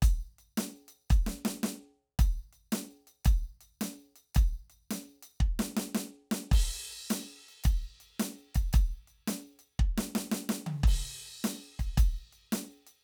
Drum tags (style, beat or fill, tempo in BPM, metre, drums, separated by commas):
rock, beat, 110 BPM, 4/4, crash, closed hi-hat, snare, high tom, kick